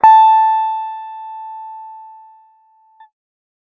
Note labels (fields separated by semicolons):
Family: guitar; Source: electronic; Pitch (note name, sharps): A5; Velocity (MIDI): 25